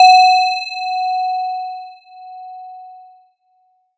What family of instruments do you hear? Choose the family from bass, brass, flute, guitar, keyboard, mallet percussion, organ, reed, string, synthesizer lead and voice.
mallet percussion